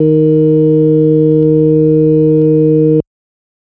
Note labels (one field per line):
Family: organ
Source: electronic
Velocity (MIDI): 50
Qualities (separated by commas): dark